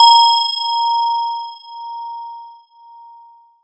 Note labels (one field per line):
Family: mallet percussion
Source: electronic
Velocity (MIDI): 100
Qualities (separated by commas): multiphonic